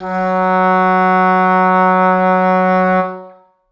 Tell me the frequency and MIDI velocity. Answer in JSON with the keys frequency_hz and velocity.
{"frequency_hz": 185, "velocity": 50}